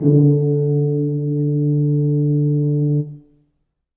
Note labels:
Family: brass; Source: acoustic; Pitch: D3; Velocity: 25; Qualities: dark, reverb

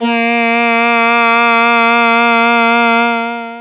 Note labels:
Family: voice; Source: synthesizer; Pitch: A#3; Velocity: 127; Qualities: bright, distorted, long release

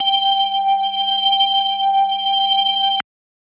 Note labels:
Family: organ; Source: electronic; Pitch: G5; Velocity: 75

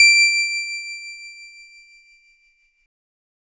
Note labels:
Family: keyboard; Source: electronic; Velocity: 50; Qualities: bright

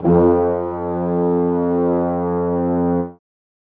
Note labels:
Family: brass; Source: acoustic; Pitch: F2; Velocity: 75; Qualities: reverb

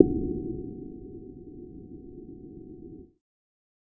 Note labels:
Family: bass; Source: synthesizer; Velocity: 100

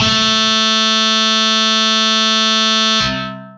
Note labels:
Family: guitar; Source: electronic; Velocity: 50; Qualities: bright, distorted, long release

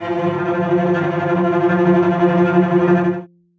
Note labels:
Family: string; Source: acoustic; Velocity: 75; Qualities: non-linear envelope, reverb

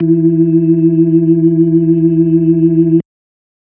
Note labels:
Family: organ; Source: electronic; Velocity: 127; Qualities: dark

